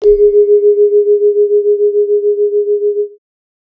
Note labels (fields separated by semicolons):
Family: mallet percussion; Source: acoustic; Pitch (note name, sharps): G#4; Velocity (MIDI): 50; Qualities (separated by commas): multiphonic